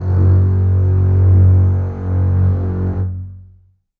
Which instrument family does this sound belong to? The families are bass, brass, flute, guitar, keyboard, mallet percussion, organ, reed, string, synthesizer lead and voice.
string